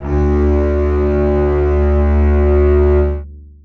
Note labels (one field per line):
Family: string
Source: acoustic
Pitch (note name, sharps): D2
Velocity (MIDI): 127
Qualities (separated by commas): long release, reverb